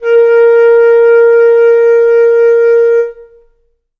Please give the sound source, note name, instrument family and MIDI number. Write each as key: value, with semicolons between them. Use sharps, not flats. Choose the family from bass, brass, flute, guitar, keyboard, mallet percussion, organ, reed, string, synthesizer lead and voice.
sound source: acoustic; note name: A#4; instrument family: reed; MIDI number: 70